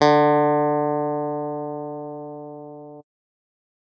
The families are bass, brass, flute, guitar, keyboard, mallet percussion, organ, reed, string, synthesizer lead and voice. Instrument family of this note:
keyboard